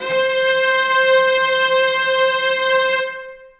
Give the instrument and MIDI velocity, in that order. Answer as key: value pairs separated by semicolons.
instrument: acoustic string instrument; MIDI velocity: 100